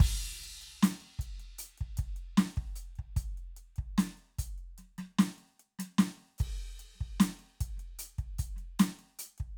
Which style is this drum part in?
hip-hop